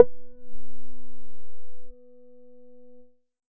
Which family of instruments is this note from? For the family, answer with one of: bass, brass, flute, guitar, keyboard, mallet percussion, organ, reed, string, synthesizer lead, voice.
bass